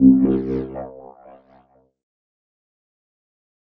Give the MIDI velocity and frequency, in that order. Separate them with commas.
75, 65.41 Hz